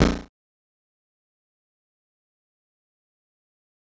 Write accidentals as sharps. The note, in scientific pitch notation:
A#0